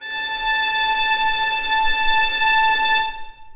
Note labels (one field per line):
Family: string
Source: acoustic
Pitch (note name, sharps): A5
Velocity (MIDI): 25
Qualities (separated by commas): long release, reverb